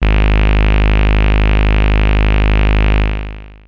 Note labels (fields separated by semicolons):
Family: bass; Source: synthesizer; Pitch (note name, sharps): G#1; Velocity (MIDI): 25; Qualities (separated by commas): bright, distorted, long release